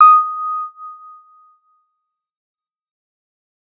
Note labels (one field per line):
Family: bass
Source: synthesizer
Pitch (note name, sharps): D#6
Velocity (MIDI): 50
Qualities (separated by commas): fast decay